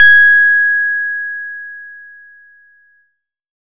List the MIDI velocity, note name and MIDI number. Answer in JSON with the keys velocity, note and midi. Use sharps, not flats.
{"velocity": 25, "note": "G#6", "midi": 92}